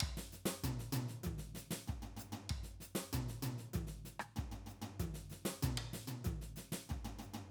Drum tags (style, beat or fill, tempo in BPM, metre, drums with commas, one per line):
samba-reggae
beat
96 BPM
4/4
hi-hat pedal, percussion, snare, cross-stick, high tom, mid tom, floor tom, kick